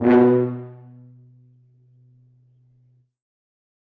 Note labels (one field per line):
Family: brass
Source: acoustic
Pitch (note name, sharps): B2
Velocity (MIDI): 50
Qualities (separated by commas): reverb